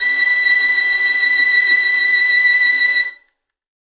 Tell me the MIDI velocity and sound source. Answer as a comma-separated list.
50, acoustic